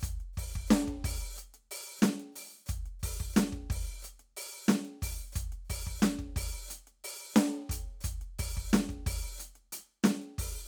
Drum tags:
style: hip-hop; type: beat; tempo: 90 BPM; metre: 4/4; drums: closed hi-hat, open hi-hat, hi-hat pedal, snare, kick

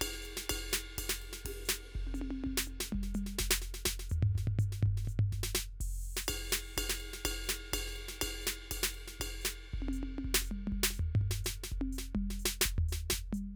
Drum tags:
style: calypso; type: beat; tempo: 124 BPM; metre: 4/4; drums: crash, ride, ride bell, hi-hat pedal, snare, high tom, mid tom, floor tom, kick

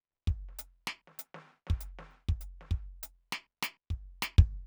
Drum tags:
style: funk; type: beat; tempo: 100 BPM; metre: 4/4; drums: closed hi-hat, snare, kick

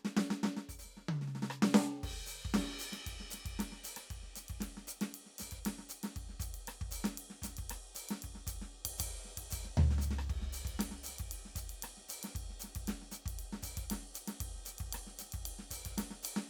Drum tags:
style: jazz-funk; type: beat; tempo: 116 BPM; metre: 4/4; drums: crash, ride, open hi-hat, hi-hat pedal, snare, cross-stick, high tom, floor tom, kick

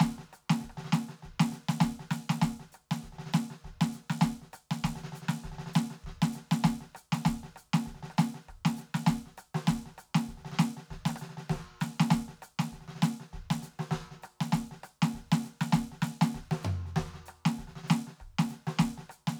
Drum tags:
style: New Orleans second line; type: beat; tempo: 99 BPM; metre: 4/4; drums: hi-hat pedal, snare, cross-stick, floor tom, kick

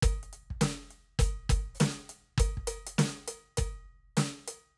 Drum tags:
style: rock; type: beat; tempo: 100 BPM; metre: 4/4; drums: closed hi-hat, hi-hat pedal, snare, kick

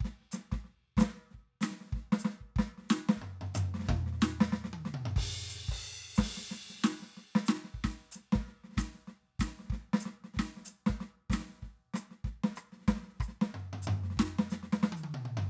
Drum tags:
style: New Orleans funk; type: beat; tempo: 93 BPM; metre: 4/4; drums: crash, ride, hi-hat pedal, snare, cross-stick, high tom, mid tom, floor tom, kick

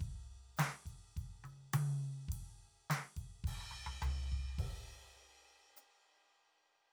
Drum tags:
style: Motown; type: beat; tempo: 104 BPM; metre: 4/4; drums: crash, ride, hi-hat pedal, snare, high tom, floor tom, kick

